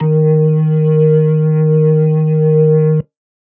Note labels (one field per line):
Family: organ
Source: electronic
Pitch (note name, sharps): D#3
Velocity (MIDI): 50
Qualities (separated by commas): distorted